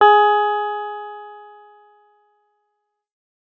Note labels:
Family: guitar; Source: electronic; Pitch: G#4; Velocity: 25

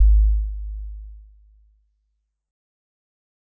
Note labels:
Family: mallet percussion; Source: acoustic; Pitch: G#1; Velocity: 25; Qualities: dark, fast decay

